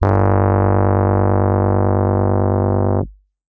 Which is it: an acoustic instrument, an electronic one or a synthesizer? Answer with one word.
electronic